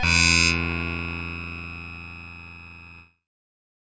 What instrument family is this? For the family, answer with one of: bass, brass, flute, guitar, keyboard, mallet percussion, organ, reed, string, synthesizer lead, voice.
keyboard